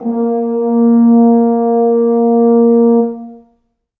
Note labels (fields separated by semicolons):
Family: brass; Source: acoustic; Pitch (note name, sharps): A#3; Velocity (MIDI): 50; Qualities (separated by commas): dark, reverb